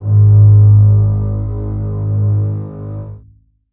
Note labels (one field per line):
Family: string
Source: acoustic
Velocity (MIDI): 100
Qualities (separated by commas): reverb